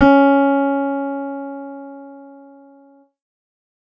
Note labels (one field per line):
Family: keyboard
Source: synthesizer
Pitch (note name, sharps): C#4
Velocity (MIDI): 100